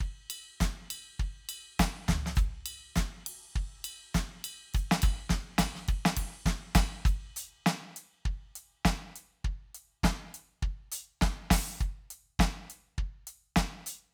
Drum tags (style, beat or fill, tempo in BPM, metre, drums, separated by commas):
rock, beat, 102 BPM, 4/4, crash, ride, ride bell, closed hi-hat, open hi-hat, hi-hat pedal, snare, mid tom, kick